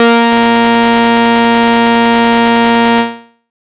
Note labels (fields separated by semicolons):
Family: bass; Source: synthesizer; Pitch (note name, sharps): A#3; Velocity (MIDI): 25; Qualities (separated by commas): bright, distorted